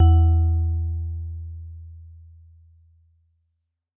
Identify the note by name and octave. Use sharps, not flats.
E2